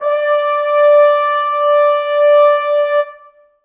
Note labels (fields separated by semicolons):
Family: brass; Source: acoustic; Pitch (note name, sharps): D5; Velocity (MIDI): 75; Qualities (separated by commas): reverb